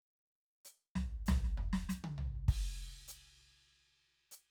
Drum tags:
jazz fusion, fill, 96 BPM, 4/4, crash, hi-hat pedal, snare, high tom, mid tom, floor tom, kick

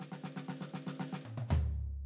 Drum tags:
jazz-funk, fill, 116 BPM, 4/4, closed hi-hat, hi-hat pedal, snare, high tom, floor tom

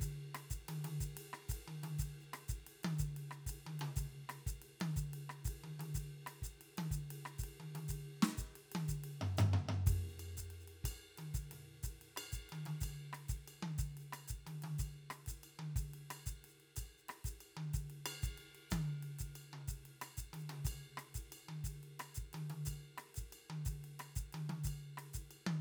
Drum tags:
Afro-Cuban bembé, beat, 122 BPM, 4/4, ride, ride bell, hi-hat pedal, snare, cross-stick, high tom, floor tom, kick

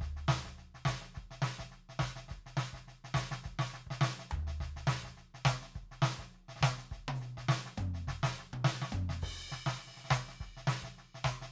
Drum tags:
New Orleans shuffle, beat, 104 BPM, 4/4, crash, hi-hat pedal, snare, high tom, mid tom, floor tom, kick

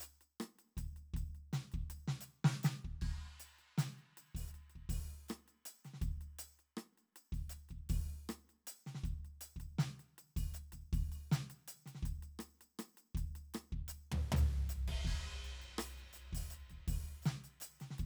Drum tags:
funk, beat, 80 BPM, 4/4, crash, ride, percussion, snare, cross-stick, floor tom, kick

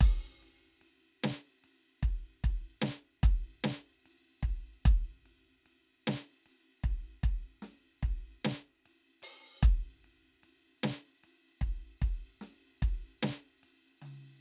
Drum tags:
rock, beat, 50 BPM, 4/4, ride, hi-hat pedal, percussion, snare, high tom, kick

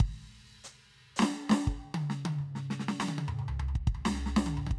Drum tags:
hip-hop, fill, 100 BPM, 4/4, crash, hi-hat pedal, snare, high tom, mid tom, floor tom, kick

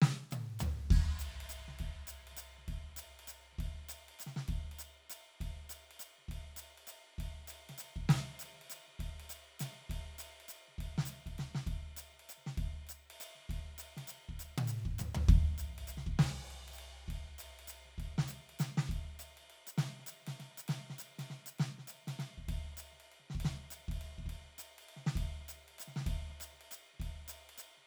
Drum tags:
jazz, beat, 200 BPM, 3/4, crash, ride, percussion, snare, high tom, floor tom, kick

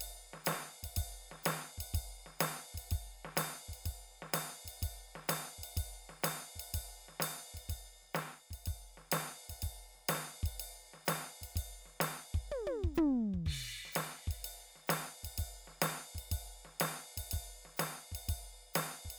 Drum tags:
rock shuffle, beat, 125 BPM, 4/4, crash, ride, closed hi-hat, hi-hat pedal, snare, high tom, floor tom, kick

